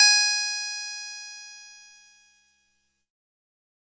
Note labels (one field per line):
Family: keyboard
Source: electronic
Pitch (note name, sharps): G#5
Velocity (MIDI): 50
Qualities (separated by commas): bright, distorted